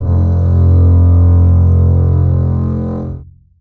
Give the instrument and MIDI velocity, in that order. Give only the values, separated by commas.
acoustic string instrument, 127